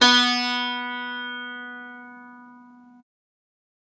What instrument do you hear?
acoustic guitar